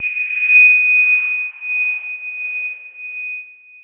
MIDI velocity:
50